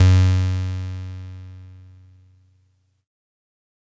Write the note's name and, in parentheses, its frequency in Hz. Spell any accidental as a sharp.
F#2 (92.5 Hz)